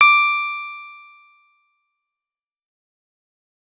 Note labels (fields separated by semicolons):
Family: guitar; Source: electronic; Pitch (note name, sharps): D6; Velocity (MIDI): 50; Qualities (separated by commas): bright, fast decay